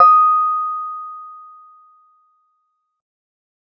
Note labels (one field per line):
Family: keyboard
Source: electronic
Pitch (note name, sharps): D#6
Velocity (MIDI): 75